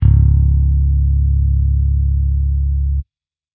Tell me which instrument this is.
electronic bass